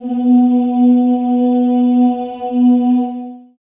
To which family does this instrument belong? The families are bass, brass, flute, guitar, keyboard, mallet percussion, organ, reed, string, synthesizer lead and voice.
voice